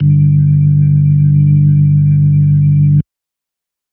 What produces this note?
electronic organ